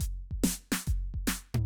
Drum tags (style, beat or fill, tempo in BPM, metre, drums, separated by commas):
punk, fill, 144 BPM, 4/4, closed hi-hat, snare, floor tom, kick